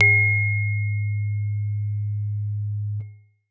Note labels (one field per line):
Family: keyboard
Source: acoustic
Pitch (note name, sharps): G#2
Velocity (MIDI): 25